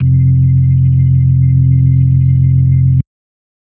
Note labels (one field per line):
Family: organ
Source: electronic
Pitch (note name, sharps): F1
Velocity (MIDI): 50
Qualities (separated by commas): dark